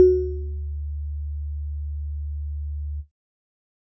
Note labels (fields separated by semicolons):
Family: keyboard; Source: electronic; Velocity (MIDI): 100